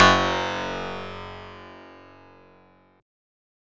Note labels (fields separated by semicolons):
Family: synthesizer lead; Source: synthesizer; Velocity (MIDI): 100; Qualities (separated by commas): bright, distorted